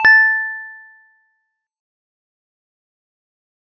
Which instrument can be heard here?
acoustic mallet percussion instrument